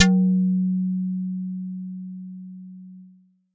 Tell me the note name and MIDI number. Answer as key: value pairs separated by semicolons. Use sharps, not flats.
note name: F#3; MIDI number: 54